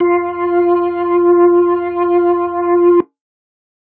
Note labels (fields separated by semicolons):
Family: organ; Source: electronic; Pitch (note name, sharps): F4; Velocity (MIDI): 100